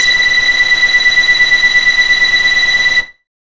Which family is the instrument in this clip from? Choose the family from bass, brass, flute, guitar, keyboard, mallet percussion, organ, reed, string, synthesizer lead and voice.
bass